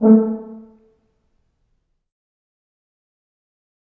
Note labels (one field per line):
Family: brass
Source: acoustic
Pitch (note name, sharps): A3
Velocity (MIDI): 50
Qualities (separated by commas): dark, fast decay, percussive, reverb